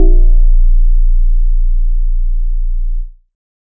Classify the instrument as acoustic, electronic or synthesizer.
synthesizer